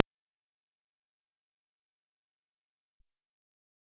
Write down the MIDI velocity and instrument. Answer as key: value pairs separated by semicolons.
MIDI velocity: 127; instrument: synthesizer bass